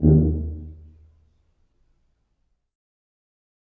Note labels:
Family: brass; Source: acoustic; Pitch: D#2; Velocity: 25; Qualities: fast decay, reverb

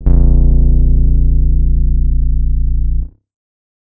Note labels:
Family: guitar; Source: acoustic; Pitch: A#0; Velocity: 127; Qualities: dark

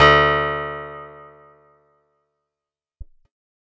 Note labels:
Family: guitar; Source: acoustic; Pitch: D2; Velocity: 75; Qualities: fast decay

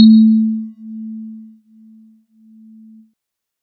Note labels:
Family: keyboard; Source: synthesizer; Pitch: A3; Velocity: 127

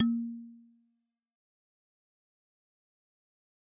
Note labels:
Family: mallet percussion; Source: acoustic; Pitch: A#3; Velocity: 127; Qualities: fast decay, percussive

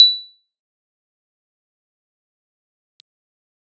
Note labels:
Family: keyboard; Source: electronic; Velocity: 25; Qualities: bright, percussive

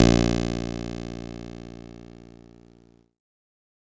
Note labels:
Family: keyboard; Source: electronic; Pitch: A#1; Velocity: 75; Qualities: bright, distorted

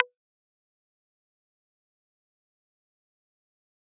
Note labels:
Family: guitar; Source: electronic; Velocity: 127; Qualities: fast decay, percussive

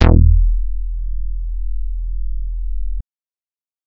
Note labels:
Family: bass; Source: synthesizer; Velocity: 127; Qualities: distorted

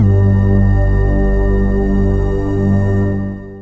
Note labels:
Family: synthesizer lead; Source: synthesizer; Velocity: 50; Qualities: long release

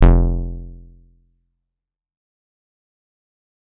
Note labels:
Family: guitar; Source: electronic; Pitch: F1; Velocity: 100; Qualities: fast decay

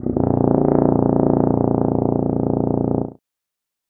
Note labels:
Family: brass; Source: acoustic; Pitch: A#0; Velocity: 100; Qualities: dark

